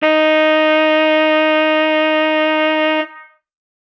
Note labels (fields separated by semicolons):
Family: reed; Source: acoustic; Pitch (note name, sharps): D#4; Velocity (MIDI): 127; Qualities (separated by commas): bright